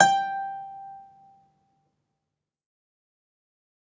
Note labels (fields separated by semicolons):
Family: guitar; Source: acoustic; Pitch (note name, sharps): G5; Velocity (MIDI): 75; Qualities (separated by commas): fast decay, reverb